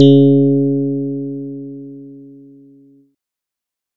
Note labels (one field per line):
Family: bass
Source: synthesizer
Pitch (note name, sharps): C#3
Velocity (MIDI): 50